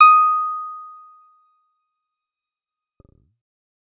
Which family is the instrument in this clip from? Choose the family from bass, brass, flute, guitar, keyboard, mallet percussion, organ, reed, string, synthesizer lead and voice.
bass